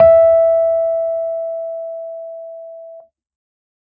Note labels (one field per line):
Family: keyboard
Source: electronic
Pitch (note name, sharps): E5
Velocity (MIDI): 100